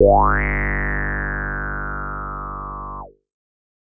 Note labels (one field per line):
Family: bass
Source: synthesizer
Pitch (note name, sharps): G1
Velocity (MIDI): 75